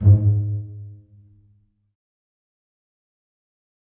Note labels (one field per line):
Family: string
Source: acoustic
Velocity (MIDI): 127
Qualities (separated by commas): dark, fast decay, reverb